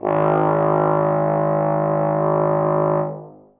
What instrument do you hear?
acoustic brass instrument